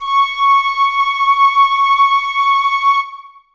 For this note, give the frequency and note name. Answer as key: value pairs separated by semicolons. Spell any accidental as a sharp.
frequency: 1109 Hz; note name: C#6